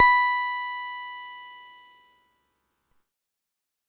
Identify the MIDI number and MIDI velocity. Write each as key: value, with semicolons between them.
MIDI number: 83; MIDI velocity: 25